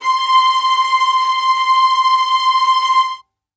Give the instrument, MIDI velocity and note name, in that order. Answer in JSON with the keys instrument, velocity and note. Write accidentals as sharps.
{"instrument": "acoustic string instrument", "velocity": 100, "note": "C6"}